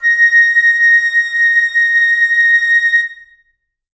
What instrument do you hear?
acoustic flute